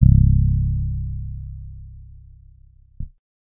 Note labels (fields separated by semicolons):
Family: bass; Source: synthesizer; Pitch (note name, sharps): C1; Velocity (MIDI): 50; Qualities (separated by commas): dark